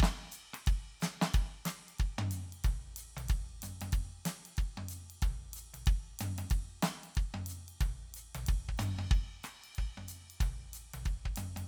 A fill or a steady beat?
beat